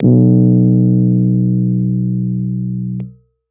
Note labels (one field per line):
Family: keyboard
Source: electronic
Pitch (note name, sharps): B1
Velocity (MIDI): 100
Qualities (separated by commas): dark